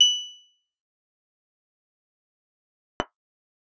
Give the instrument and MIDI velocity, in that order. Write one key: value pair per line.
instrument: electronic guitar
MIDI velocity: 127